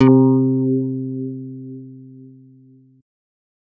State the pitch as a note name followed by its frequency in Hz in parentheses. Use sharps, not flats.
C3 (130.8 Hz)